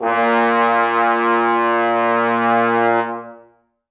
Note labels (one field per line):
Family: brass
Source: acoustic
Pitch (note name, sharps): A#2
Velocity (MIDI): 100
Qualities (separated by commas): bright, reverb